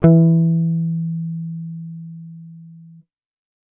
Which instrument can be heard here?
electronic bass